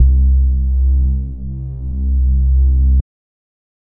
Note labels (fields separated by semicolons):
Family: bass; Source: synthesizer; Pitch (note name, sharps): C2; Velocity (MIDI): 50; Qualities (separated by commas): dark